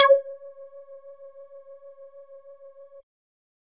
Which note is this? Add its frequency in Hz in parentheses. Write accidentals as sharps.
C#5 (554.4 Hz)